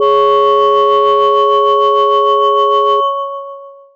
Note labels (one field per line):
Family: mallet percussion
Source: electronic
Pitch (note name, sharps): C#3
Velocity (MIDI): 100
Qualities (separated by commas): long release